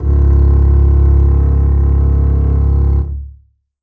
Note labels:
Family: string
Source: acoustic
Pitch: C#1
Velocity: 100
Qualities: reverb

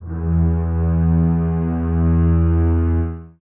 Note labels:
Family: string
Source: acoustic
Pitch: E2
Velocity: 25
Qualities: dark, reverb

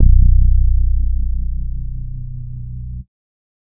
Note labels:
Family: bass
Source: synthesizer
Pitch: B0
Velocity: 25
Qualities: dark, distorted

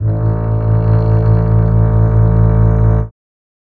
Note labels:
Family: string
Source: acoustic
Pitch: A1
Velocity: 75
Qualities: reverb

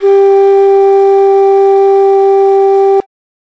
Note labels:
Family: flute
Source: acoustic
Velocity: 75

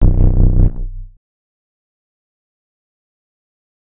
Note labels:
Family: bass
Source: synthesizer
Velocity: 25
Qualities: distorted, fast decay, multiphonic

